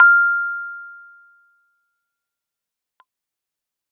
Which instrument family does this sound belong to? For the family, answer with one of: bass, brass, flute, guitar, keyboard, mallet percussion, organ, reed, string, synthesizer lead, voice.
keyboard